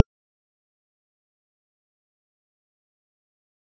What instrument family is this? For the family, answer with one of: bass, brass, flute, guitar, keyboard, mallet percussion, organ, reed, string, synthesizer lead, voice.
mallet percussion